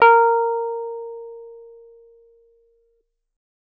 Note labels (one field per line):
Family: guitar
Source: acoustic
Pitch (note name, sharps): A#4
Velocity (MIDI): 75